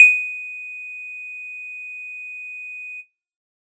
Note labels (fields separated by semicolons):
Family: bass; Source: synthesizer; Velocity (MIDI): 50; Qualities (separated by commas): bright